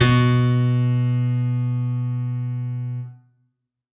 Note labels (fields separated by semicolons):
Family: keyboard; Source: acoustic; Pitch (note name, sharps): B2; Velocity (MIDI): 127; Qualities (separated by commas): bright, reverb